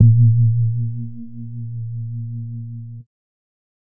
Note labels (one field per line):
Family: bass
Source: synthesizer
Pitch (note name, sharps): A#2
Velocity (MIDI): 25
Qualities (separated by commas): dark, distorted